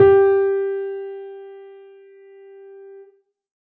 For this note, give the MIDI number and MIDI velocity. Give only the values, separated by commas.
67, 75